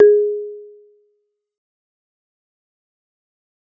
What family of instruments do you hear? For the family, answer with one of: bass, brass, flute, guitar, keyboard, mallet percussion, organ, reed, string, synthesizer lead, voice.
mallet percussion